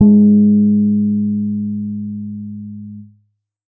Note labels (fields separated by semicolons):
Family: keyboard; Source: electronic; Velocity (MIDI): 25; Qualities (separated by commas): dark